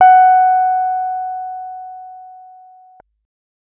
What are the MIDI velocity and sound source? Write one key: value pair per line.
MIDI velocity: 75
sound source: electronic